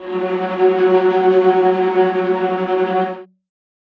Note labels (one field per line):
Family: string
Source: acoustic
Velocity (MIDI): 50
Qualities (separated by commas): non-linear envelope, reverb